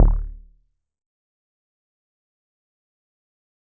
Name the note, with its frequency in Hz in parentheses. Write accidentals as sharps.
D1 (36.71 Hz)